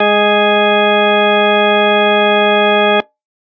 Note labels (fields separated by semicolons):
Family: organ; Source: electronic; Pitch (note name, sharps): G#3; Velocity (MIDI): 50